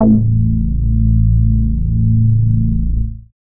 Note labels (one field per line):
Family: bass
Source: synthesizer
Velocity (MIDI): 25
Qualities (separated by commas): distorted